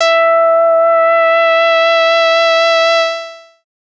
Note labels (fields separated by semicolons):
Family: bass; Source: synthesizer; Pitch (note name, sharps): E5; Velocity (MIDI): 100; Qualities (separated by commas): distorted, long release